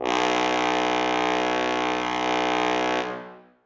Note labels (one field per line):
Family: brass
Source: acoustic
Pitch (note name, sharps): B1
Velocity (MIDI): 127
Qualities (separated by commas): bright, reverb